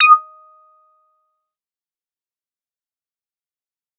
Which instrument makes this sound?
synthesizer bass